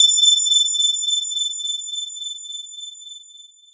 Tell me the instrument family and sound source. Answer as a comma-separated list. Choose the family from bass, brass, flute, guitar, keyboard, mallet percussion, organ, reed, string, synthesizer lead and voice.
mallet percussion, electronic